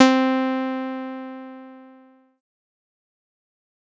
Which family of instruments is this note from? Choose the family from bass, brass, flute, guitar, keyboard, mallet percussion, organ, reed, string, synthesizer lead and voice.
bass